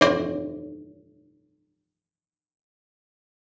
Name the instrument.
acoustic guitar